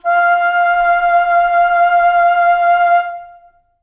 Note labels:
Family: flute; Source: acoustic; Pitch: F5; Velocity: 127; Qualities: long release, reverb

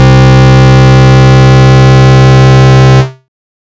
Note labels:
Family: bass; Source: synthesizer; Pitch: C2; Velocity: 25; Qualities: bright, distorted

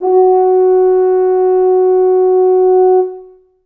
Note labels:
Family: brass; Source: acoustic; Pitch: F#4; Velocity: 25; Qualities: reverb

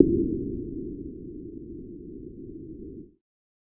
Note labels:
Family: bass; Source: synthesizer; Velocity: 100

